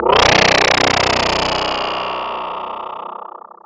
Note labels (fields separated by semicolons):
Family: mallet percussion; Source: electronic; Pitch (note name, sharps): B0; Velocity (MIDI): 127; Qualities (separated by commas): bright, distorted, long release, non-linear envelope